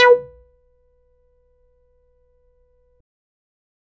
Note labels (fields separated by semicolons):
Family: bass; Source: synthesizer; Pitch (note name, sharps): B4; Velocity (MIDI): 50; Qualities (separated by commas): distorted, percussive